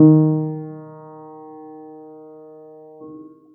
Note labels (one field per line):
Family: keyboard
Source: acoustic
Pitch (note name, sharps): D#3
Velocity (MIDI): 50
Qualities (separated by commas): reverb